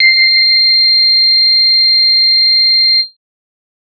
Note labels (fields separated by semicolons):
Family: bass; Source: synthesizer; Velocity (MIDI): 100